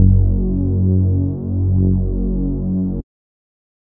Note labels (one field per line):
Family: bass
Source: synthesizer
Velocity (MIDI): 25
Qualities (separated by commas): dark